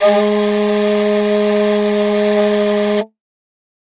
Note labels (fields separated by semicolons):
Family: flute; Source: acoustic; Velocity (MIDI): 50